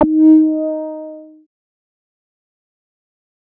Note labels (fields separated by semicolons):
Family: bass; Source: synthesizer; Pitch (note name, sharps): D#4; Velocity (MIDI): 75; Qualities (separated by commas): distorted, fast decay